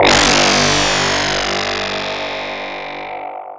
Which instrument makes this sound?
electronic mallet percussion instrument